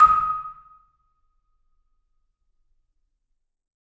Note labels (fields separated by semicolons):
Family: mallet percussion; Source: acoustic; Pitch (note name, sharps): D#6; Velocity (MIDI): 127; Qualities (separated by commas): percussive, reverb